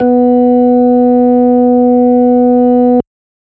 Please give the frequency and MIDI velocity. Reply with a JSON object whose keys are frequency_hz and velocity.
{"frequency_hz": 246.9, "velocity": 127}